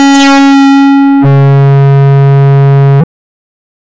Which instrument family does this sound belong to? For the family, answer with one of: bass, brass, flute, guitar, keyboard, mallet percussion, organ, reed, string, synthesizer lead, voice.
bass